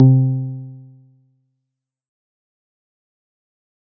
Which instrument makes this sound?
synthesizer guitar